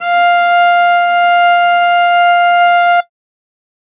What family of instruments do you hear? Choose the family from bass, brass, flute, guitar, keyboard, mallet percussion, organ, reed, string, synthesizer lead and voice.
string